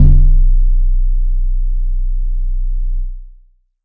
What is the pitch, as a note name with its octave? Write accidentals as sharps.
B0